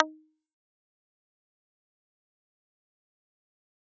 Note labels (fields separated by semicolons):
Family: guitar; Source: electronic; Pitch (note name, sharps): D#4; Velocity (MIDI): 127; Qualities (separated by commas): fast decay, percussive